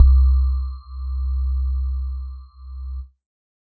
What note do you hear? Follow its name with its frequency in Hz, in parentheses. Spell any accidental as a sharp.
C2 (65.41 Hz)